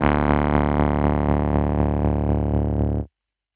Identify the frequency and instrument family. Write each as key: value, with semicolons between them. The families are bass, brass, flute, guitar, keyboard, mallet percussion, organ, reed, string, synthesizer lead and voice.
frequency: 36.71 Hz; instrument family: keyboard